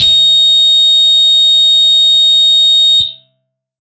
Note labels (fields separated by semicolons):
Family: guitar; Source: electronic; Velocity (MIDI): 25; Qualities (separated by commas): bright, distorted